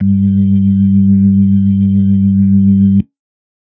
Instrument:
electronic organ